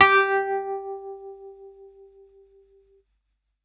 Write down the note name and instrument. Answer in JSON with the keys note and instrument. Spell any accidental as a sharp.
{"note": "G4", "instrument": "electronic keyboard"}